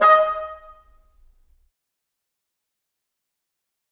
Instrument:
acoustic reed instrument